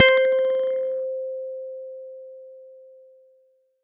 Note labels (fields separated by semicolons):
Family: guitar; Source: electronic; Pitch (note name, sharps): C5; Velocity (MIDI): 127